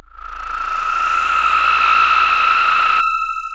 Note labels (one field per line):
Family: voice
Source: synthesizer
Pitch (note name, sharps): A0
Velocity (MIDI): 100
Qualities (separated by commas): distorted, long release